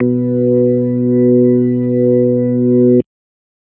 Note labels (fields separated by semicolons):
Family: organ; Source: electronic; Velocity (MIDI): 50